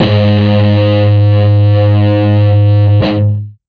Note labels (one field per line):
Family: guitar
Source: electronic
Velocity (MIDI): 100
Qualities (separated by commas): distorted, long release